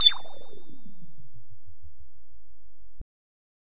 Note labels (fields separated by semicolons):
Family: bass; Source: synthesizer; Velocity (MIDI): 75; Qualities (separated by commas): bright, distorted